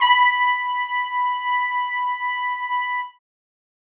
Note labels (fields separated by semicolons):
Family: brass; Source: acoustic; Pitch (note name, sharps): B5; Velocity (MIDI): 100; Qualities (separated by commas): reverb